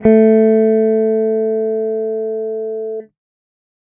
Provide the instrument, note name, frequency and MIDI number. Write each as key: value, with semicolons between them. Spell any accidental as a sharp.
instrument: electronic guitar; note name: A3; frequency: 220 Hz; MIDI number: 57